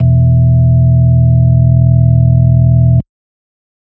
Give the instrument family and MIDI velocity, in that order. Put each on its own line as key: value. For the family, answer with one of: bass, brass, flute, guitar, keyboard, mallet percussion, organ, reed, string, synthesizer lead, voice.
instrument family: organ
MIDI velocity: 127